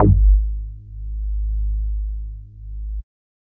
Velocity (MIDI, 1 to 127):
75